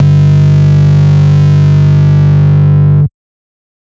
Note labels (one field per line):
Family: bass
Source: synthesizer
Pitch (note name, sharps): G1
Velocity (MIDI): 75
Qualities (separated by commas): bright, distorted, multiphonic